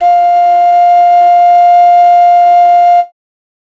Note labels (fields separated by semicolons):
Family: flute; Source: acoustic; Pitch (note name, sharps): F5; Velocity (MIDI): 100